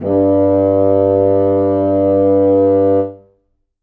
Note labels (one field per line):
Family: reed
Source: acoustic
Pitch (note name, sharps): G2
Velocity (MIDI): 50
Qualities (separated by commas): reverb